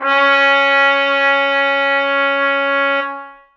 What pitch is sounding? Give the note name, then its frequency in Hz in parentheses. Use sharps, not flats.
C#4 (277.2 Hz)